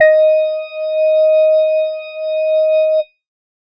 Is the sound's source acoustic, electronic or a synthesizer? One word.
electronic